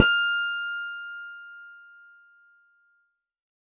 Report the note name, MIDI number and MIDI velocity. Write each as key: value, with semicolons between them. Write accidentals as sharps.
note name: F6; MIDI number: 89; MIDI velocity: 127